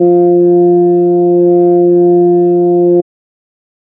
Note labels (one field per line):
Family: organ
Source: electronic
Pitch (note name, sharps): F3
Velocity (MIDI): 75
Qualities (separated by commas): dark